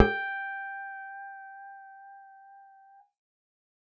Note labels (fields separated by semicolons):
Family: bass; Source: synthesizer; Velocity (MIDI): 100; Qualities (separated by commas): reverb